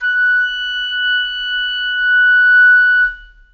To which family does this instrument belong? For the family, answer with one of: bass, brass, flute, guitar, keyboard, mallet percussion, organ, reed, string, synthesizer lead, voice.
reed